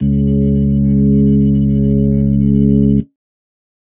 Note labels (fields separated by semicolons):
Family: organ; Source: electronic; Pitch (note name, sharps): C#2; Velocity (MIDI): 25; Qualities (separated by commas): dark